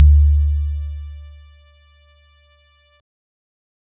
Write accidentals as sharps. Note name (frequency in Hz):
D2 (73.42 Hz)